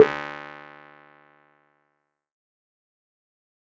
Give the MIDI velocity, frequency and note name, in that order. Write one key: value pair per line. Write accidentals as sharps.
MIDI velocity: 127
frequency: 73.42 Hz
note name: D2